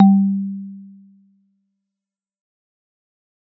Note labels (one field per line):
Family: mallet percussion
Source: acoustic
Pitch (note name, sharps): G3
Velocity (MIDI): 50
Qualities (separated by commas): dark, fast decay